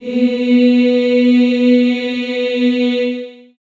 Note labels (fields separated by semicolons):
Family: voice; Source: acoustic; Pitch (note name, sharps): B3; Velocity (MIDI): 75; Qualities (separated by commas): long release, reverb